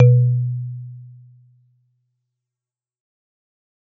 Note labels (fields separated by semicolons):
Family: mallet percussion; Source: acoustic; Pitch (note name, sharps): B2; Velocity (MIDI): 75; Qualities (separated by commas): dark, fast decay